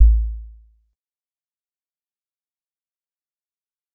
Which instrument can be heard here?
acoustic mallet percussion instrument